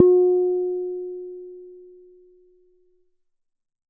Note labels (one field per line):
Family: bass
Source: synthesizer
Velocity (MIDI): 75